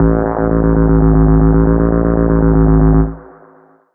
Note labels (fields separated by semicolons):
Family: bass; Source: synthesizer; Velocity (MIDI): 100; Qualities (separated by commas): long release, reverb